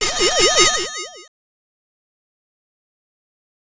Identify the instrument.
synthesizer bass